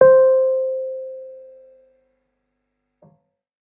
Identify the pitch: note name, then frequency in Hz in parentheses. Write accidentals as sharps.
C5 (523.3 Hz)